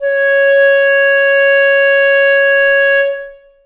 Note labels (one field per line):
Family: reed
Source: acoustic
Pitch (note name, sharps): C#5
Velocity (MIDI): 75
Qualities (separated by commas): long release, reverb